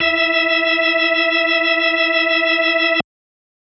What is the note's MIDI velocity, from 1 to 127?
50